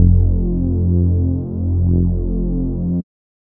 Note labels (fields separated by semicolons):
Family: bass; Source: synthesizer; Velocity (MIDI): 100; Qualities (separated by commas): dark